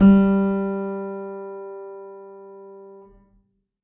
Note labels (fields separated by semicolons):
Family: keyboard; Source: acoustic; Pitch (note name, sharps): G3; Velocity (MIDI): 100; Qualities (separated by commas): reverb